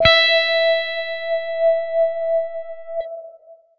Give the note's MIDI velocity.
50